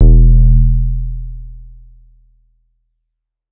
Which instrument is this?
synthesizer bass